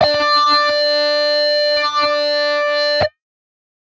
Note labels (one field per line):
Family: guitar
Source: electronic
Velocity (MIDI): 25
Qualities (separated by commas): bright, distorted